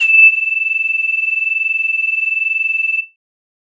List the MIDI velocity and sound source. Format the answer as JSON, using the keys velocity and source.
{"velocity": 75, "source": "synthesizer"}